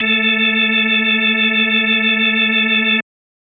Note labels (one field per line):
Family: organ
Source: electronic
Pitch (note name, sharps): A3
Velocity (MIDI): 75